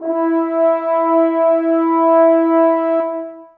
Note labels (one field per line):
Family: brass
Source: acoustic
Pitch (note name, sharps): E4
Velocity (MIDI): 100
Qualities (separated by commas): long release, reverb